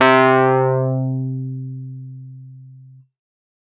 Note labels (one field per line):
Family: keyboard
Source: electronic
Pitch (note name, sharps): C3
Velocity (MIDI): 100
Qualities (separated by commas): distorted